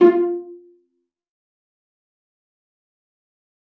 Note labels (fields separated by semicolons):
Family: string; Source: acoustic; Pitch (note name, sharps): F4; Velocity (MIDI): 25; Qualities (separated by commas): fast decay, percussive, reverb